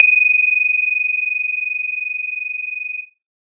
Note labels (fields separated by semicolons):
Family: synthesizer lead; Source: synthesizer; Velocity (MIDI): 75